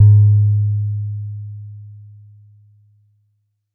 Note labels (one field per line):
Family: mallet percussion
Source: acoustic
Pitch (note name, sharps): G#2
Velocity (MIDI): 25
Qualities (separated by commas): dark